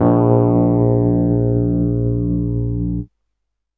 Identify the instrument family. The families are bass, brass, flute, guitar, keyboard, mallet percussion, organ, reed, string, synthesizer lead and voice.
keyboard